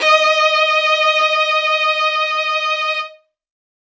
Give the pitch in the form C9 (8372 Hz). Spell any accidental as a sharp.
D#5 (622.3 Hz)